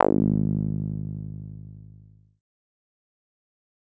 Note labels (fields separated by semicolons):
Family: synthesizer lead; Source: synthesizer; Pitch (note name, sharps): G#1; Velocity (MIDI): 75; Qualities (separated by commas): distorted, fast decay